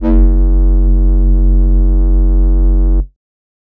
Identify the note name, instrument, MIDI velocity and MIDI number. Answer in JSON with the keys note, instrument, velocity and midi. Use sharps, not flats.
{"note": "F#1", "instrument": "synthesizer flute", "velocity": 127, "midi": 30}